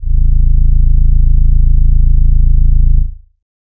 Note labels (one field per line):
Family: voice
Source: synthesizer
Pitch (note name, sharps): A0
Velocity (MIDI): 25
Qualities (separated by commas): dark